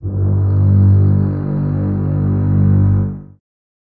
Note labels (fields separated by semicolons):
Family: string; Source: acoustic; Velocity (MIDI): 25; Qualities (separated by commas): dark, reverb